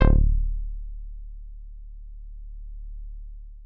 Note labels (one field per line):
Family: guitar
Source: synthesizer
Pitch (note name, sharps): D1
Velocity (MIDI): 50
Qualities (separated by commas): long release